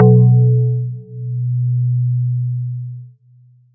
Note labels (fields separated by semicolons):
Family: guitar; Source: synthesizer; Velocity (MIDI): 25; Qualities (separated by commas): dark, long release